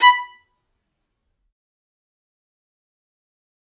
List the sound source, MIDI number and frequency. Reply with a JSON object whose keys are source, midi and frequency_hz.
{"source": "acoustic", "midi": 83, "frequency_hz": 987.8}